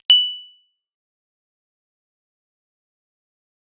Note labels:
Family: bass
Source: synthesizer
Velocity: 50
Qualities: bright, fast decay, percussive

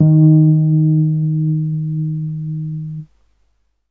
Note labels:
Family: keyboard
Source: electronic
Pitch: D#3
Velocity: 50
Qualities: dark

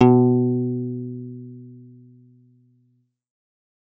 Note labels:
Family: guitar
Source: electronic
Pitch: B2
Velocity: 127

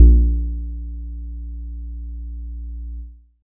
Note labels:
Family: guitar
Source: synthesizer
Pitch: A#1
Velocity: 50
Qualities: dark

